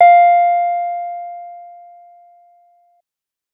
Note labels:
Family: bass; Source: synthesizer; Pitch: F5; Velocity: 100

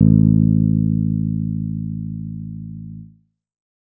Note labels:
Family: bass; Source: synthesizer; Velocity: 75; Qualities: dark

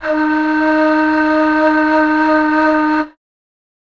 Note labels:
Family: flute; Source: acoustic; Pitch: D#4; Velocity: 50; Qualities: multiphonic

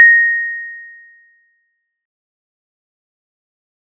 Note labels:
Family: mallet percussion; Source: acoustic; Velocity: 25; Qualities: fast decay

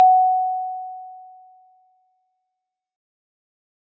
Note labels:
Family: mallet percussion; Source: acoustic; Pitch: F#5; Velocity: 127; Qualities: fast decay

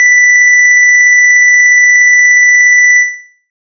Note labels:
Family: bass; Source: synthesizer; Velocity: 75

